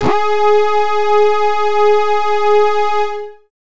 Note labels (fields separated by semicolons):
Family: bass; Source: synthesizer; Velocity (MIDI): 75; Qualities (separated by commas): distorted